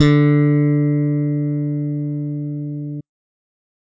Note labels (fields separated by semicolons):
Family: bass; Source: electronic; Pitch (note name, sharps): D3; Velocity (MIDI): 50; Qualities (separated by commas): bright